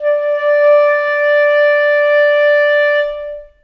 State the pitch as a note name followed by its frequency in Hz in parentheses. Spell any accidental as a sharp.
D5 (587.3 Hz)